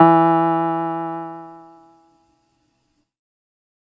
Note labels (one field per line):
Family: keyboard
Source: electronic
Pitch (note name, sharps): E3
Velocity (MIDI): 75